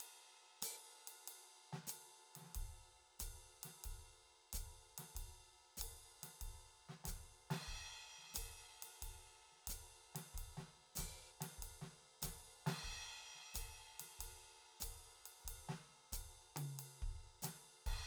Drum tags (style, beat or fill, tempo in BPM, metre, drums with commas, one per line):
jazz
beat
93 BPM
4/4
ride, hi-hat pedal, snare, high tom, kick